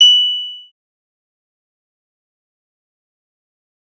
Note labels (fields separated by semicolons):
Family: bass; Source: synthesizer; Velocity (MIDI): 75; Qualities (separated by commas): fast decay, percussive